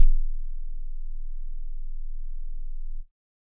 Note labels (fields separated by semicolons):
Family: keyboard; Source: electronic; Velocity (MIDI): 25